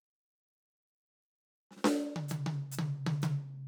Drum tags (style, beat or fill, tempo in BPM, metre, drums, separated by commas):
Purdie shuffle, fill, 130 BPM, 4/4, hi-hat pedal, snare, high tom